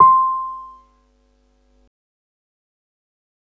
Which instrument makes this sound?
electronic keyboard